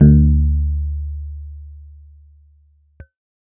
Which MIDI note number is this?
38